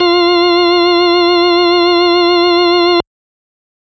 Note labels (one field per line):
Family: organ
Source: electronic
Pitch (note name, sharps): F4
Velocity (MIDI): 75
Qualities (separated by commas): distorted